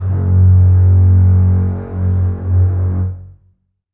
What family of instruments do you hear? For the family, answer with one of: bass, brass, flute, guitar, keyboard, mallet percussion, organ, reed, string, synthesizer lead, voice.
string